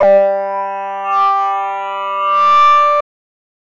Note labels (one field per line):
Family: voice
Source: synthesizer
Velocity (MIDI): 50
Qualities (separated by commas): distorted